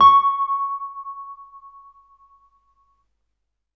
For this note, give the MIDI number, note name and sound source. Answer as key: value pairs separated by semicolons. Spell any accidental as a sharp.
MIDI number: 85; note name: C#6; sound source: electronic